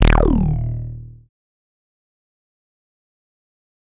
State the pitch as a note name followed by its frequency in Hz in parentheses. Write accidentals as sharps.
D#1 (38.89 Hz)